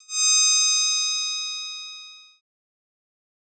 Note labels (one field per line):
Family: bass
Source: synthesizer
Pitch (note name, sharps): D#6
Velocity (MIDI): 100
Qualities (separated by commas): bright, distorted, fast decay